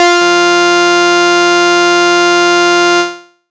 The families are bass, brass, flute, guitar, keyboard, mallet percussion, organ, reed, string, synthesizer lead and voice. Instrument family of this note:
bass